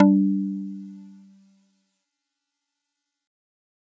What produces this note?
acoustic mallet percussion instrument